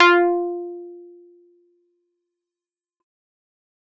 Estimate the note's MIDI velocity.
100